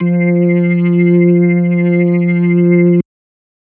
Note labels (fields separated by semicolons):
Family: organ; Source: electronic; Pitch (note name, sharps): F3; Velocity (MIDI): 25; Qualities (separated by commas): distorted